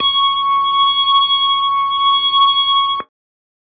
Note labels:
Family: keyboard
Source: electronic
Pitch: C#6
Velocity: 100

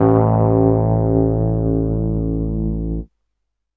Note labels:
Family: keyboard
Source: electronic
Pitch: A1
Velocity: 100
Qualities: distorted

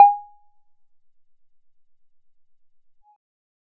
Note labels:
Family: bass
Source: synthesizer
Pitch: G#5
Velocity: 25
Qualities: percussive

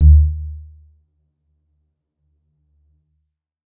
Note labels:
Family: keyboard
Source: electronic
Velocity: 25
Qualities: dark, percussive, reverb

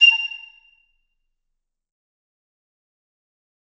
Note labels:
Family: reed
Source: acoustic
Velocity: 75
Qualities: bright, fast decay, percussive, reverb

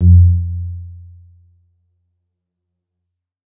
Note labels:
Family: keyboard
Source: electronic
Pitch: F2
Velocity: 25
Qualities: dark

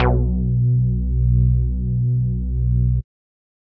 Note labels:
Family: bass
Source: synthesizer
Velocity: 127

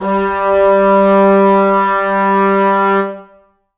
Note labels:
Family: reed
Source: acoustic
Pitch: G3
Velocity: 127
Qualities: reverb

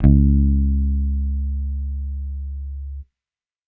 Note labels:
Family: bass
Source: electronic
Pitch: C#2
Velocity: 25

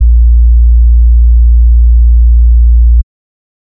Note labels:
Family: bass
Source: synthesizer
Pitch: A#1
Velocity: 75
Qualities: dark

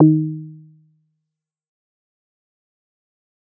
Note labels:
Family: bass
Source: synthesizer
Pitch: D#3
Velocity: 100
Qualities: dark, fast decay, percussive

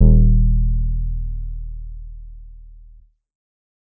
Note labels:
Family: bass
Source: synthesizer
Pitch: D#1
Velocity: 100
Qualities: dark

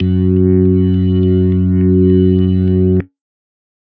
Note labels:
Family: organ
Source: electronic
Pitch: F#2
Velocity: 100

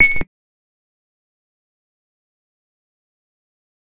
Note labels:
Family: bass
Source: synthesizer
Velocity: 50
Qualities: distorted, fast decay, percussive

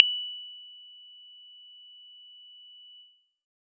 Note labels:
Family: guitar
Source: synthesizer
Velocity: 25

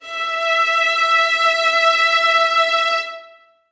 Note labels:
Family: string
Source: acoustic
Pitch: E5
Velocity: 75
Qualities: bright, reverb

